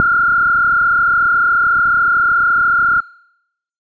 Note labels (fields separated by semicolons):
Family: bass; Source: synthesizer; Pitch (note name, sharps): F6; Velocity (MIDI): 50